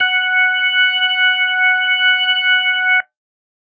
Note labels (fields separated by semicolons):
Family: organ; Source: electronic; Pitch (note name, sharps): F#5; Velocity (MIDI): 50